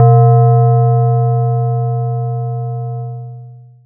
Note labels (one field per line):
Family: mallet percussion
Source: acoustic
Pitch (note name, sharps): B2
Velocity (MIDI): 25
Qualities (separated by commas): distorted, long release